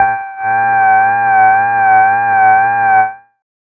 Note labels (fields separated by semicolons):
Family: bass; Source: synthesizer; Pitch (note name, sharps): G5; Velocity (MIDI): 100; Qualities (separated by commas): distorted, tempo-synced